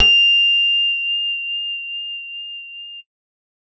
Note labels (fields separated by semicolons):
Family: bass; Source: synthesizer; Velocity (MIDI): 127; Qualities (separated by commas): bright, reverb